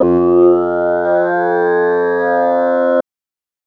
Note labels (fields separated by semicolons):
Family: voice; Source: synthesizer; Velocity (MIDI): 50; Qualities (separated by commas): distorted